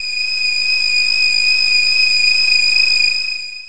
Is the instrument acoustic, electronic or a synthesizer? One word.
synthesizer